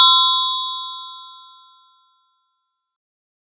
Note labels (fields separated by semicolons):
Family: mallet percussion; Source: acoustic; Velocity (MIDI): 50; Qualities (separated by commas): bright